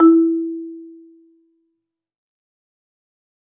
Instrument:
acoustic mallet percussion instrument